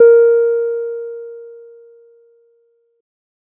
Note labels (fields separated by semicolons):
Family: bass; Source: synthesizer; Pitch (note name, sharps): A#4; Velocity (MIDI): 50